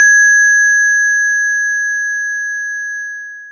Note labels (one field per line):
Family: mallet percussion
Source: acoustic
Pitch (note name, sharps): G#6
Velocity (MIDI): 25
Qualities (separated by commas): bright, distorted, long release